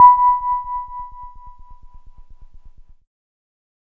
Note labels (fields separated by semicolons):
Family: keyboard; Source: electronic; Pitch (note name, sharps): B5; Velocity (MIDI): 25